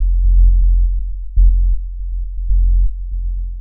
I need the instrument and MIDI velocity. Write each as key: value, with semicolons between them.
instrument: synthesizer lead; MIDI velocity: 127